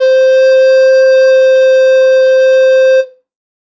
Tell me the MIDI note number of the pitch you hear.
72